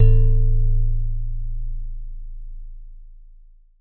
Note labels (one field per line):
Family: mallet percussion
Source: acoustic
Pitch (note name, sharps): A0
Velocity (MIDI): 75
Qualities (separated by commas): long release